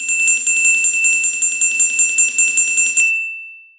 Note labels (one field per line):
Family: mallet percussion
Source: acoustic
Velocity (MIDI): 75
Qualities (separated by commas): bright, long release, reverb